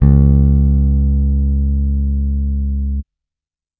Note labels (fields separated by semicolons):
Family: bass; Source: electronic; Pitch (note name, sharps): C#2; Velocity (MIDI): 50